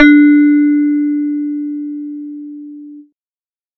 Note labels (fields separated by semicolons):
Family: bass; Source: synthesizer; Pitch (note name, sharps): D4; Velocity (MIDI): 25